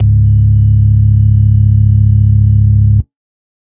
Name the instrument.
electronic organ